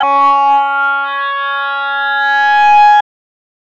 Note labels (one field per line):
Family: voice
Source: synthesizer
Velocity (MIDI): 100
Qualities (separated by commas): bright, distorted